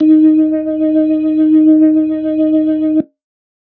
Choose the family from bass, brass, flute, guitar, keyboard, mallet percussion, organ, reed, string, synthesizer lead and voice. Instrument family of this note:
organ